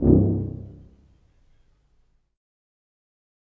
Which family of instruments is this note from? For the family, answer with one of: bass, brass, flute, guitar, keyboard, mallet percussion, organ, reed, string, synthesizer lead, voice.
brass